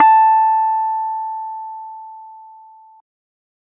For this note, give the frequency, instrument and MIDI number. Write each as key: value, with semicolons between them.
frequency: 880 Hz; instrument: electronic keyboard; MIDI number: 81